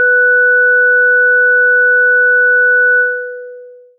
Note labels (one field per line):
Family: synthesizer lead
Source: synthesizer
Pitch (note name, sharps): B4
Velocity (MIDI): 50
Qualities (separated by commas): long release